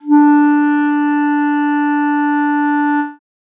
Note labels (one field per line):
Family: reed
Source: acoustic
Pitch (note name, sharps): D4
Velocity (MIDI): 25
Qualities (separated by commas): dark